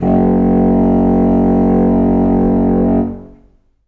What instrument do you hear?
acoustic reed instrument